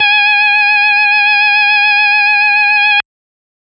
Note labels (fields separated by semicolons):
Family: organ; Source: electronic; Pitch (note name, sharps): G#5; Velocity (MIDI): 25; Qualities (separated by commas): distorted